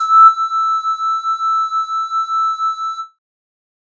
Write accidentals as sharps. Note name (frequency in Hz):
E6 (1319 Hz)